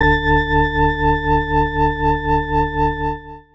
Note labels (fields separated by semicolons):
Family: organ; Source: electronic; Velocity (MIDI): 100; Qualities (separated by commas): distorted